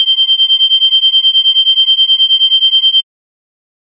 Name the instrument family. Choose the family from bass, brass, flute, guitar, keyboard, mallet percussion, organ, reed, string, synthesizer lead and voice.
bass